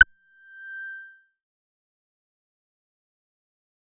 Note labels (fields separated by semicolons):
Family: bass; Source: synthesizer; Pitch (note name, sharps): G6; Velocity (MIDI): 100; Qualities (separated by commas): fast decay